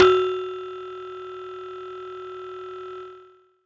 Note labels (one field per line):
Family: mallet percussion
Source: acoustic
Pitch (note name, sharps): F#4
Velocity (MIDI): 100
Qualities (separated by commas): distorted